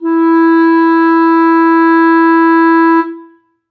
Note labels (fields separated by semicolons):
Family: reed; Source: acoustic; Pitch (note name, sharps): E4; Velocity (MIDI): 100; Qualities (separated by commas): reverb